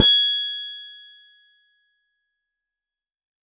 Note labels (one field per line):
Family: keyboard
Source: electronic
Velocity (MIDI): 127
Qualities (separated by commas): fast decay